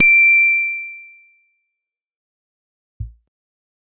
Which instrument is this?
electronic guitar